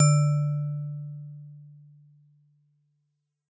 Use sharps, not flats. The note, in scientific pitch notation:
D3